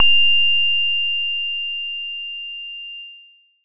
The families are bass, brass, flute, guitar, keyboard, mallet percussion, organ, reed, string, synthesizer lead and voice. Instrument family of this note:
bass